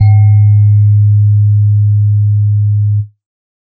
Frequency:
103.8 Hz